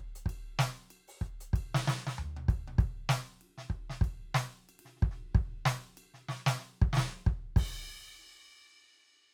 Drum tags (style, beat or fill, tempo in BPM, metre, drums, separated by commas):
rock, beat, 95 BPM, 4/4, crash, ride, ride bell, closed hi-hat, open hi-hat, hi-hat pedal, snare, high tom, floor tom, kick